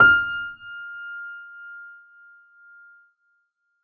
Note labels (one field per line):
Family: keyboard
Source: acoustic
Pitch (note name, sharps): F6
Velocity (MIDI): 75